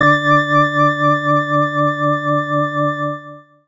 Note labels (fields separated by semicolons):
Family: organ; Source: electronic; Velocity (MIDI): 75; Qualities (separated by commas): distorted